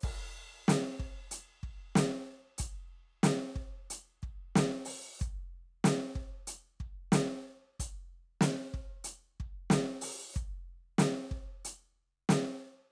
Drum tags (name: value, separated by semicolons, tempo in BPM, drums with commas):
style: rock; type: beat; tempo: 93 BPM; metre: 4/4; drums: crash, closed hi-hat, open hi-hat, hi-hat pedal, snare, kick